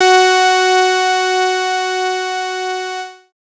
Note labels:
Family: bass; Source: synthesizer; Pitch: F#4; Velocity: 25; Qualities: bright, distorted

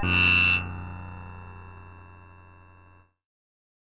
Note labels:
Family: keyboard; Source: synthesizer; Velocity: 75; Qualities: bright, distorted

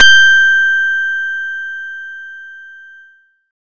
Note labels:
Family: guitar; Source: acoustic; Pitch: G6; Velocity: 100; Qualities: bright

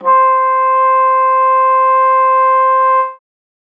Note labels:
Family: reed; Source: acoustic; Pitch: C5; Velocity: 50

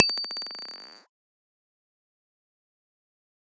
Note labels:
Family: guitar; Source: electronic; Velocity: 75; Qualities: fast decay

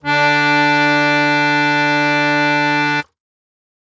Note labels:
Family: keyboard; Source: acoustic; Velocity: 50; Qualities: bright

